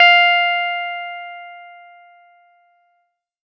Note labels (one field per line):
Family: keyboard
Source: electronic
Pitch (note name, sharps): F5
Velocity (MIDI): 75